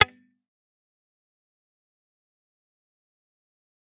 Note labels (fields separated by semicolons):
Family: guitar; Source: electronic; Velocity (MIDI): 25; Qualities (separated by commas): fast decay, percussive